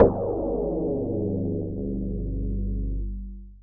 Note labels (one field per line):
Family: mallet percussion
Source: electronic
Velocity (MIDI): 75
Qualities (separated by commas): long release